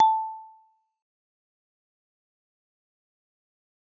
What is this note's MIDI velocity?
25